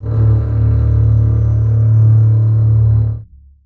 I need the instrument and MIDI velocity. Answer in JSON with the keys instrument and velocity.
{"instrument": "acoustic string instrument", "velocity": 25}